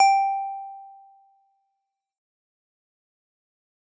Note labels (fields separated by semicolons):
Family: guitar; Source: synthesizer; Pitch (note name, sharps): G5; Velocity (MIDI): 127; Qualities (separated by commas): dark, fast decay